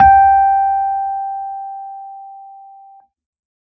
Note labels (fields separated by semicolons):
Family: keyboard; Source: electronic; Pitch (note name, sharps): G5; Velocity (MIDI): 127